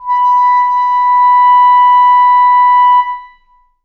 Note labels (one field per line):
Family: reed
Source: acoustic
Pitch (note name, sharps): B5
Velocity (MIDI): 50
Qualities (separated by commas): reverb